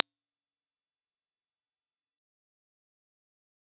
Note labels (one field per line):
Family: keyboard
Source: electronic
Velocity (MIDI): 50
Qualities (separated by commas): bright, fast decay, percussive